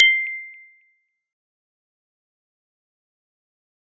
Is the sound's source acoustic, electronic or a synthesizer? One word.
acoustic